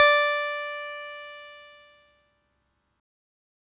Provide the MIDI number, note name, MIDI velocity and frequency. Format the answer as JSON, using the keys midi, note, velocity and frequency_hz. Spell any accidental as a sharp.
{"midi": 74, "note": "D5", "velocity": 50, "frequency_hz": 587.3}